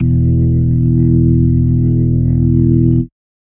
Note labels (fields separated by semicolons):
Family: organ; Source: electronic; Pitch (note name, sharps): E1; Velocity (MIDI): 50; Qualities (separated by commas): dark, distorted